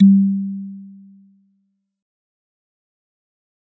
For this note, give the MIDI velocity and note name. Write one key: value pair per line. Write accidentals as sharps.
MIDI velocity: 75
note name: G3